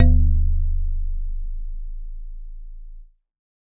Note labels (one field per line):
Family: mallet percussion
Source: acoustic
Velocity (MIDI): 127